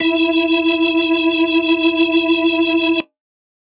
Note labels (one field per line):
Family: organ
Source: electronic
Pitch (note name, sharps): E4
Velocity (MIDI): 25